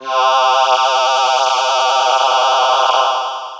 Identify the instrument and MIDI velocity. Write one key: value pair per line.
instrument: synthesizer voice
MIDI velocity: 127